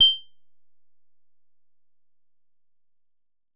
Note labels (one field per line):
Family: guitar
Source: synthesizer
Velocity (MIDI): 100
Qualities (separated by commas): bright, percussive